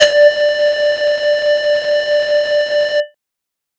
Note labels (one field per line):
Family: flute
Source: synthesizer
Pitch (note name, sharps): D5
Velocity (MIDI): 127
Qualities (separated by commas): distorted